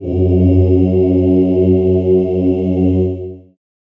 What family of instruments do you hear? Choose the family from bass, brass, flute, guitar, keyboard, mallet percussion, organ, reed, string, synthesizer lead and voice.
voice